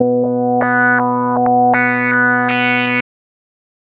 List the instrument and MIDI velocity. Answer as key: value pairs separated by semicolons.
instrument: synthesizer bass; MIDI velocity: 100